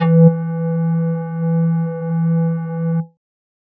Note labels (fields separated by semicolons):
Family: flute; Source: synthesizer; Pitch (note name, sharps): E3; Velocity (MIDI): 50; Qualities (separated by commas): distorted